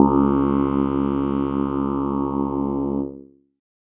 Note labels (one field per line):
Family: keyboard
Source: electronic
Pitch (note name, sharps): C#2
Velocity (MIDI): 50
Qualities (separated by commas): distorted, multiphonic